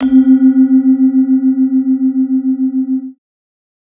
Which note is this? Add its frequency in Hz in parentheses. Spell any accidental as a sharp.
C4 (261.6 Hz)